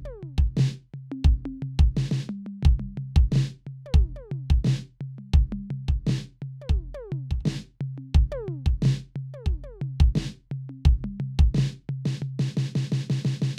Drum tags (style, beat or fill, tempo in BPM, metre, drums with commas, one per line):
rock
beat
88 BPM
4/4
percussion, snare, high tom, mid tom, floor tom, kick